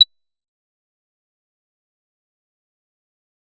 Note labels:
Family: bass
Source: synthesizer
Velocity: 127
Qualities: fast decay, percussive

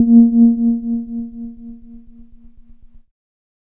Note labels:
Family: keyboard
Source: electronic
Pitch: A#3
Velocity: 100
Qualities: dark

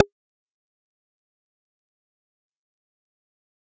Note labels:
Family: bass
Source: synthesizer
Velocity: 25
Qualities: percussive

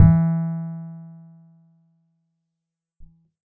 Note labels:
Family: guitar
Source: acoustic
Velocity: 50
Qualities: dark

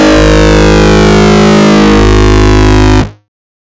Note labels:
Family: bass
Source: synthesizer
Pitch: G#1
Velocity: 100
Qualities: bright, distorted

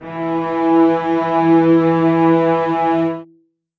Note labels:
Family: string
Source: acoustic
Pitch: E3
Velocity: 75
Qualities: reverb

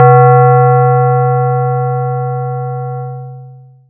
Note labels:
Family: mallet percussion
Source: acoustic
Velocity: 50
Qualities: distorted, long release

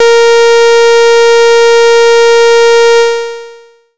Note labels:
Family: bass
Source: synthesizer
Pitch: A#4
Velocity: 25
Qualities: bright, distorted, long release

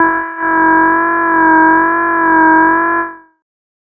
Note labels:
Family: bass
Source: synthesizer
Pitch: E4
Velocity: 127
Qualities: distorted, tempo-synced

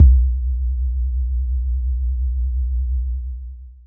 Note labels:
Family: bass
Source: synthesizer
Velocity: 127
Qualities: dark, long release

